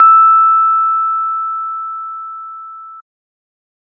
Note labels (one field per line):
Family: organ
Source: electronic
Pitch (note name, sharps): E6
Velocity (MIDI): 127